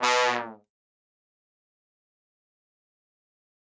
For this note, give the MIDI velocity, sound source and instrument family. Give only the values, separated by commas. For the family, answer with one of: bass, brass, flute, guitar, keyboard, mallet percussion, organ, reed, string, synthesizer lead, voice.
127, acoustic, brass